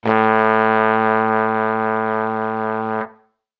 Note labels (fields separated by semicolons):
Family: brass; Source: acoustic; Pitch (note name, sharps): A2; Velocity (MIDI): 75